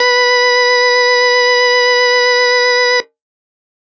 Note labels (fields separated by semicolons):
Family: organ; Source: electronic; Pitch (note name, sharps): B4; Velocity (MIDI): 25; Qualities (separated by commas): distorted